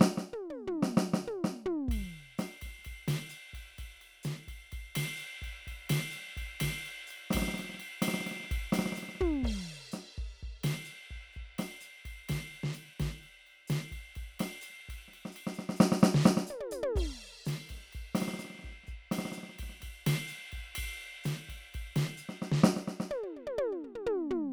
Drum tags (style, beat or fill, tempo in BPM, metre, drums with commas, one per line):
bossa nova
beat
127 BPM
4/4
crash, ride, ride bell, open hi-hat, hi-hat pedal, snare, high tom, mid tom, floor tom, kick